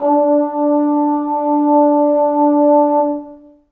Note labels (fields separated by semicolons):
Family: brass; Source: acoustic; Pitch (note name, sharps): D4; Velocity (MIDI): 50; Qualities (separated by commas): dark, long release, reverb